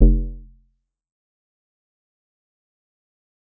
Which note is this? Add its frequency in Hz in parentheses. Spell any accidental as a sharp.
F1 (43.65 Hz)